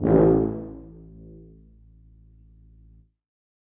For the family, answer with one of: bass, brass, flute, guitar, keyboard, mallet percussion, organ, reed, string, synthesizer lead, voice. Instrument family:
brass